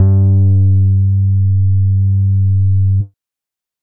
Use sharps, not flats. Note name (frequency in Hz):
G2 (98 Hz)